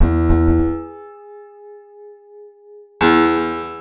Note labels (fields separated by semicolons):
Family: guitar; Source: acoustic; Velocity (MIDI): 25; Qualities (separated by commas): reverb